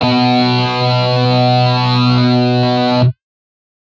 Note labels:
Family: guitar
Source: electronic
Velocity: 75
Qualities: bright, distorted

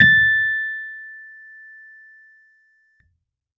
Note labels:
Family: keyboard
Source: electronic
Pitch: A6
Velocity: 100

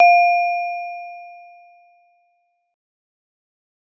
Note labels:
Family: mallet percussion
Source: acoustic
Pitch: F5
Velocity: 100

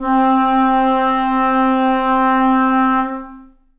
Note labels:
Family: reed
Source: acoustic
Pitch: C4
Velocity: 50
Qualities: long release, reverb

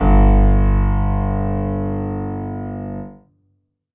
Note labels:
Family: keyboard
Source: acoustic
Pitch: G1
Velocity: 75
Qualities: reverb

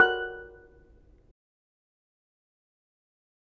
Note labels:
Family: mallet percussion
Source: acoustic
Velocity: 25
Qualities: fast decay, percussive, reverb

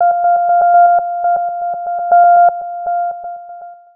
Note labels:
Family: synthesizer lead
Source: synthesizer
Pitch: F5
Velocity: 25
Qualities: long release, tempo-synced

